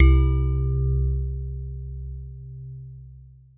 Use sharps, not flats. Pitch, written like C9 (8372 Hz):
C2 (65.41 Hz)